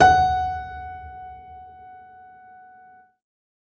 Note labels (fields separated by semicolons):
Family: keyboard; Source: acoustic; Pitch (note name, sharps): F#5; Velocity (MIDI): 100; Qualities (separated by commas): reverb